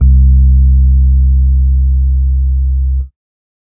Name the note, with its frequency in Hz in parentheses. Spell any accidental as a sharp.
C2 (65.41 Hz)